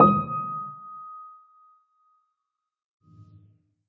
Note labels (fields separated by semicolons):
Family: keyboard; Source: acoustic; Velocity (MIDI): 25; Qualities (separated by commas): fast decay, reverb